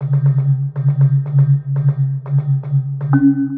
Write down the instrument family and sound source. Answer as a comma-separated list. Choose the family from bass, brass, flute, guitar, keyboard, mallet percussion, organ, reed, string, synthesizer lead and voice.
mallet percussion, synthesizer